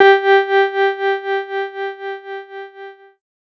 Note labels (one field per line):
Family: keyboard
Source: electronic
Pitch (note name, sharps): G4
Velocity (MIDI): 127